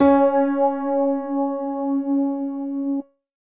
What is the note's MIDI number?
61